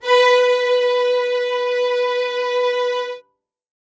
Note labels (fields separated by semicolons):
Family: string; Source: acoustic; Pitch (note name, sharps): B4; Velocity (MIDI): 127; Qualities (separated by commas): reverb